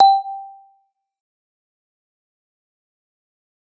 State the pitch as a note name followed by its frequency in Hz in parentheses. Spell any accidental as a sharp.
G5 (784 Hz)